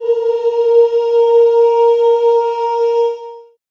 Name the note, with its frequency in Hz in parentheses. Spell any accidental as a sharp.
A#4 (466.2 Hz)